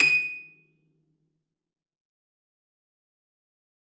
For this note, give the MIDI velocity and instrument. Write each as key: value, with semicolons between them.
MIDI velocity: 127; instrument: acoustic string instrument